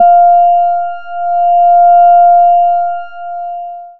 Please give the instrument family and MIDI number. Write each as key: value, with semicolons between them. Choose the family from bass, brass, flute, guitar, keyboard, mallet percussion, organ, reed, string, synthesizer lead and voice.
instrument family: bass; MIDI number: 77